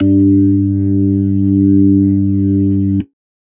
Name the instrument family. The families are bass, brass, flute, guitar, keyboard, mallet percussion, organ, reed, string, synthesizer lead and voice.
organ